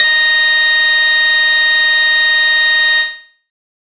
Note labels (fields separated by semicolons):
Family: bass; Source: synthesizer; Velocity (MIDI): 75; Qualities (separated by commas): bright, distorted